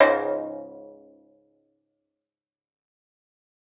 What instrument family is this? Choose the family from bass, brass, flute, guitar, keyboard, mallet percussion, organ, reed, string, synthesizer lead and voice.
guitar